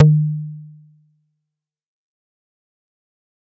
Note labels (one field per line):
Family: bass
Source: synthesizer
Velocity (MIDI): 50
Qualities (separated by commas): fast decay, percussive